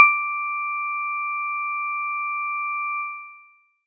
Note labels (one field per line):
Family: mallet percussion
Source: acoustic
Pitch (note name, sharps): D6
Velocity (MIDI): 127